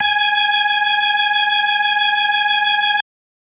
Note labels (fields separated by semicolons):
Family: organ; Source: electronic; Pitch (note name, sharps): G#5; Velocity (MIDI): 25